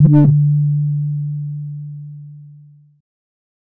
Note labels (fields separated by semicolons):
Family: bass; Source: synthesizer; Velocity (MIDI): 50; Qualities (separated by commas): distorted